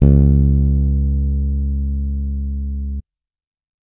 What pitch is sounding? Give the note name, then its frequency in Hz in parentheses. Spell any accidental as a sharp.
C#2 (69.3 Hz)